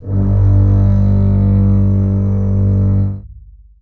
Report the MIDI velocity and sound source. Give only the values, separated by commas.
75, acoustic